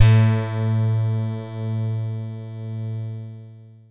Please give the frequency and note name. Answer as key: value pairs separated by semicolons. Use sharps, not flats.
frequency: 110 Hz; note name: A2